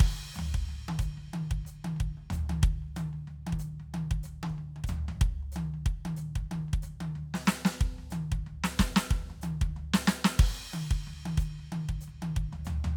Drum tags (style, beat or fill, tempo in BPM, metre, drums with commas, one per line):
swing
beat
185 BPM
4/4
crash, hi-hat pedal, snare, high tom, floor tom, kick